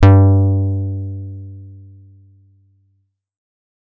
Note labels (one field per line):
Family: guitar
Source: electronic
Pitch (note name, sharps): G2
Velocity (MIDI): 25